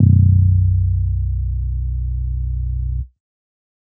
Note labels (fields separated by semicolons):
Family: bass; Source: synthesizer; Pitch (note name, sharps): B0; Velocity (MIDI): 127; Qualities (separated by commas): dark